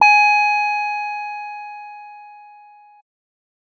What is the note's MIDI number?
80